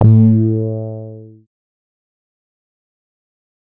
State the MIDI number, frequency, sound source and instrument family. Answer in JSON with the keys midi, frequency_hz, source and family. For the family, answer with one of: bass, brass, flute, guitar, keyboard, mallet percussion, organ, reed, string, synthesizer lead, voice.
{"midi": 45, "frequency_hz": 110, "source": "synthesizer", "family": "bass"}